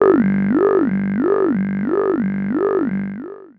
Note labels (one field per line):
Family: voice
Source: synthesizer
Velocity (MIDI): 127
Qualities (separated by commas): long release, non-linear envelope, tempo-synced